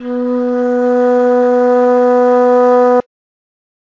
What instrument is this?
acoustic flute